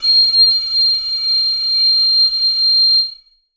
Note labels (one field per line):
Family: reed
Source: acoustic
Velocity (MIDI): 50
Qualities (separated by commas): bright, reverb